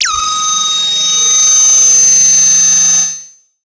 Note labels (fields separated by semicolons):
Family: synthesizer lead; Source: synthesizer; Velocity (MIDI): 25; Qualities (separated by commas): bright, distorted, multiphonic, non-linear envelope